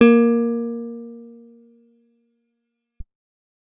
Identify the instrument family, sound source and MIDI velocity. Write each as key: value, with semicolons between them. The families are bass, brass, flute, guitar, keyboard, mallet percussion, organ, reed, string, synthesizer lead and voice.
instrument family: guitar; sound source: acoustic; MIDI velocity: 50